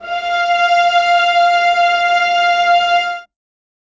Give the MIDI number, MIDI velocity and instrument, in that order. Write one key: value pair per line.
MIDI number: 77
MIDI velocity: 75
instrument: acoustic string instrument